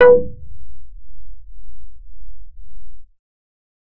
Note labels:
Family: bass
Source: synthesizer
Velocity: 75

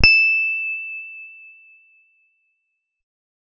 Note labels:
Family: guitar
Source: electronic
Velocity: 25

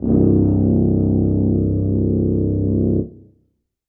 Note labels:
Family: brass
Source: acoustic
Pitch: C1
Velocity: 100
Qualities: reverb

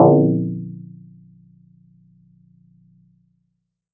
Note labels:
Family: mallet percussion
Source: acoustic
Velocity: 75

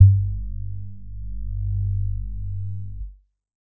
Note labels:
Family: keyboard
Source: electronic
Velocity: 50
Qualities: dark, distorted

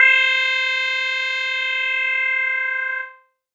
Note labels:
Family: keyboard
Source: electronic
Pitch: C5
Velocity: 75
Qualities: distorted, multiphonic

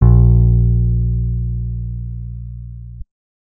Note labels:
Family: guitar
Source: acoustic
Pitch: A#1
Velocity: 25

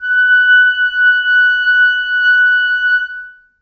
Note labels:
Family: reed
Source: acoustic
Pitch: F#6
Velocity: 50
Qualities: reverb

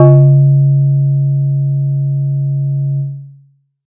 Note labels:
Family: mallet percussion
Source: acoustic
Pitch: C#3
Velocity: 127

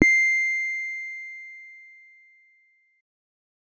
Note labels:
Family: keyboard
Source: electronic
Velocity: 25

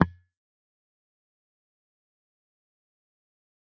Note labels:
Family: guitar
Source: electronic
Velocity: 25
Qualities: distorted, fast decay, percussive

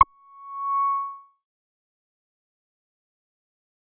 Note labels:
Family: bass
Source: synthesizer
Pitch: C#6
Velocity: 25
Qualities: fast decay

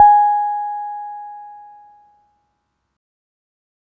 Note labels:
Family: keyboard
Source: electronic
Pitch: G#5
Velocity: 127

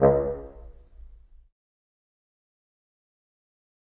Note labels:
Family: reed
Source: acoustic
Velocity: 50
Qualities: fast decay, percussive, reverb

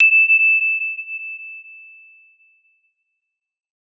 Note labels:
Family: mallet percussion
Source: acoustic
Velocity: 100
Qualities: bright, non-linear envelope

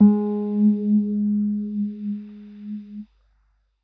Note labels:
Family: keyboard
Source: electronic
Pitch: G#3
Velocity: 50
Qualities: dark

